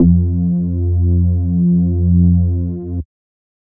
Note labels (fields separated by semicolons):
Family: bass; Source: synthesizer; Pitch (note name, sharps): F2; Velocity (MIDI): 50